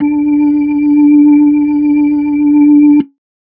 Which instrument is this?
electronic organ